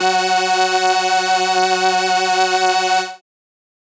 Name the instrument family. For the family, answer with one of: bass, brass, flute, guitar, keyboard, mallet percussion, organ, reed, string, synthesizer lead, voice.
keyboard